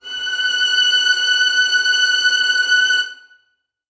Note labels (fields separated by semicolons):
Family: string; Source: acoustic; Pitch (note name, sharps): F#6; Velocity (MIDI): 50; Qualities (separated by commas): bright, reverb